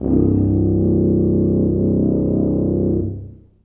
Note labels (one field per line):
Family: brass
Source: acoustic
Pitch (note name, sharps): C1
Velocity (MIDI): 75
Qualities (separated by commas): reverb